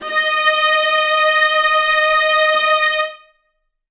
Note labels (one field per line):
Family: string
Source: acoustic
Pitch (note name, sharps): D#5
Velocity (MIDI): 100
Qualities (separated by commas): reverb